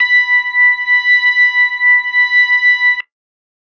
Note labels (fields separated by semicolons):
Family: organ; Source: electronic; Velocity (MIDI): 25